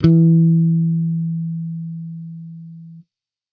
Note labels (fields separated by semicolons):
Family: bass; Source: electronic; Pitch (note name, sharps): E3; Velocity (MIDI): 127